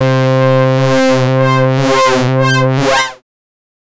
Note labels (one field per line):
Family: bass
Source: synthesizer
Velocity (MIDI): 25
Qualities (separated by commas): distorted, non-linear envelope